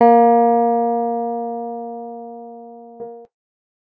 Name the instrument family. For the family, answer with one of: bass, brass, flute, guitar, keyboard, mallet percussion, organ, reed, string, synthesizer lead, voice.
guitar